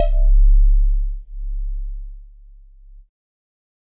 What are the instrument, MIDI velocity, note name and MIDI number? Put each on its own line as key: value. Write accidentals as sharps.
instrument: electronic keyboard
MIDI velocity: 100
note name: C#1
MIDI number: 25